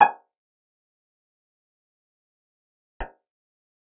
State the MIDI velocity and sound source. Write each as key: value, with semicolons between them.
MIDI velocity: 25; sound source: acoustic